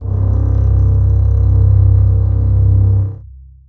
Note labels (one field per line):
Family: string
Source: acoustic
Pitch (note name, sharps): C1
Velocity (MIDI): 75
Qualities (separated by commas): long release, reverb